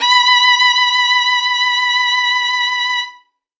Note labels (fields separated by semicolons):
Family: string; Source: acoustic; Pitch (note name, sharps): B5; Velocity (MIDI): 127; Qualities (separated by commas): bright, reverb